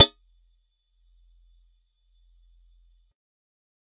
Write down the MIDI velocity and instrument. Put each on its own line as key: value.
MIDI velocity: 127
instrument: acoustic guitar